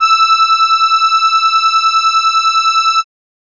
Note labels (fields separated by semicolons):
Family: keyboard; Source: acoustic; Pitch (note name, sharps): E6; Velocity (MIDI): 127; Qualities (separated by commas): bright